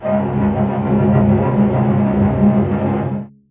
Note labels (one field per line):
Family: string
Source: acoustic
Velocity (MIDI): 25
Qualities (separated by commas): bright, non-linear envelope, reverb